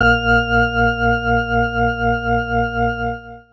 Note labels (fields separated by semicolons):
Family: organ; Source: electronic; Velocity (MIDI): 75; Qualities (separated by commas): distorted